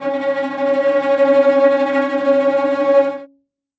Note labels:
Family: string; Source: acoustic; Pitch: C#4; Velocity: 25; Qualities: bright, non-linear envelope, reverb

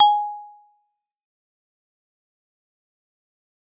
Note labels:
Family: mallet percussion; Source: acoustic; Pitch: G#5; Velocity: 127; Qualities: fast decay, percussive

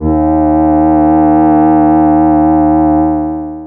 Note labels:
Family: voice; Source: synthesizer; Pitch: D#2; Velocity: 50; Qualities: distorted, long release

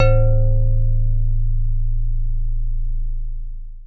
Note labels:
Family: mallet percussion; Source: acoustic; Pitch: A0; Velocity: 25; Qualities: dark, long release, reverb

